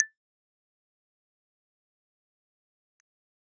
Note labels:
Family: keyboard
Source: electronic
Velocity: 50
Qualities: fast decay, percussive

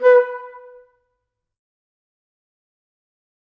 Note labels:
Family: flute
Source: acoustic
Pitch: B4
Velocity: 127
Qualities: fast decay, percussive, reverb

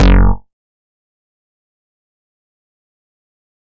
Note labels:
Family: bass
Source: synthesizer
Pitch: F#1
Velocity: 100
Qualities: fast decay, percussive

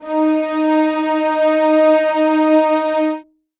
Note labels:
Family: string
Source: acoustic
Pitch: D#4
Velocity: 75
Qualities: reverb

